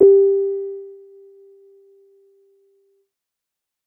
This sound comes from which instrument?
electronic keyboard